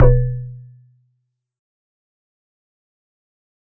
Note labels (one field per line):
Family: mallet percussion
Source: electronic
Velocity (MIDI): 50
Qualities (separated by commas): fast decay, percussive